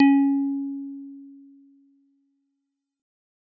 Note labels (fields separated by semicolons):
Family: guitar; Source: synthesizer; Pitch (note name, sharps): C#4; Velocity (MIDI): 100; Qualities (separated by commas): dark, fast decay